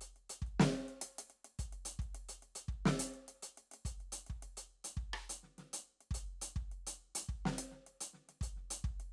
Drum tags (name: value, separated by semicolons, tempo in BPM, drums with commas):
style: Afro-Cuban; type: beat; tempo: 105 BPM; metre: 4/4; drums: closed hi-hat, snare, cross-stick, kick